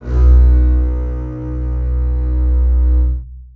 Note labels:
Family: string; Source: acoustic; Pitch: B1; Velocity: 127; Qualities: long release, reverb

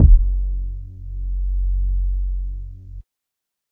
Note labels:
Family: bass; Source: synthesizer; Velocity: 25

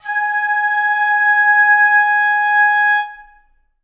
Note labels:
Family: reed; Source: acoustic; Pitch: G#5; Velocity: 100; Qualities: reverb

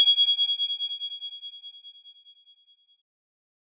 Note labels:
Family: keyboard; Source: electronic; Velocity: 100; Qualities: bright

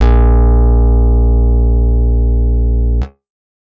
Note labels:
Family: guitar; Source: acoustic; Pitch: A#1; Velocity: 75

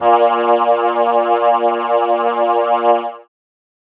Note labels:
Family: keyboard; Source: synthesizer; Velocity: 75

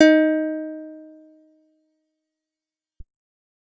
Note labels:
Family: guitar; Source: acoustic; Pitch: D#4; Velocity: 100; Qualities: fast decay

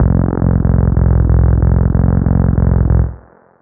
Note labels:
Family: bass; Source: synthesizer; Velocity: 75; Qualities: reverb

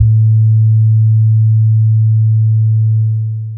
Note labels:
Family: bass; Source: synthesizer; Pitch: A2; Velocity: 25; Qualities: long release

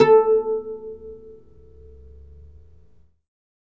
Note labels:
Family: guitar; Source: acoustic; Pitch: A4; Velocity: 50; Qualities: reverb

